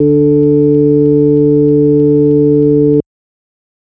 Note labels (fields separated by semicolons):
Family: organ; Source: electronic; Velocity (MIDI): 100; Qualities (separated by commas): dark